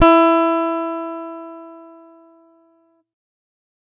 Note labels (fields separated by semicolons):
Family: guitar; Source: electronic; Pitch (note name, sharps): E4; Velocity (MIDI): 50